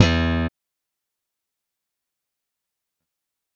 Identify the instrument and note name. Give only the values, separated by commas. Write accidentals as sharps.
electronic bass, E2